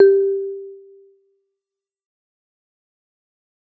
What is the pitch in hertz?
392 Hz